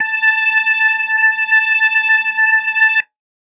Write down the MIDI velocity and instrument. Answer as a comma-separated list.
75, electronic organ